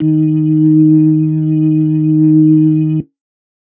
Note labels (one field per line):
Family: organ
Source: electronic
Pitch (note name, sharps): D#3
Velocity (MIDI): 25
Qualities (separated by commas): dark